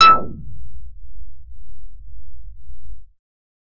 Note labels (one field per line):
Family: bass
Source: synthesizer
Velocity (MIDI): 100